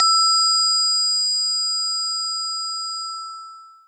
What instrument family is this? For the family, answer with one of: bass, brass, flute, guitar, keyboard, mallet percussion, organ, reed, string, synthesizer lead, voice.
mallet percussion